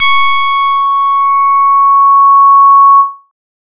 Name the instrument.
synthesizer bass